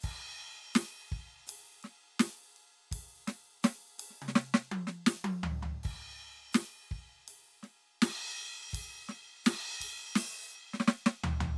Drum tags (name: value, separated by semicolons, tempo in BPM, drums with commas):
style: soft pop; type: beat; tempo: 83 BPM; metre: 4/4; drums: ride, open hi-hat, hi-hat pedal, snare, high tom, mid tom, floor tom, kick